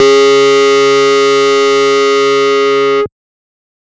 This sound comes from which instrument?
synthesizer bass